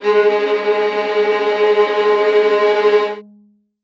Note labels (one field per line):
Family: string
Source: acoustic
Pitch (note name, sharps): G#3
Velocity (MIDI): 100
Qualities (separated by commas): non-linear envelope, reverb